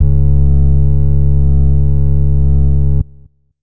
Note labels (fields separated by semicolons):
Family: flute; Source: acoustic; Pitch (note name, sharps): C#2; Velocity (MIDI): 100; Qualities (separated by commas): dark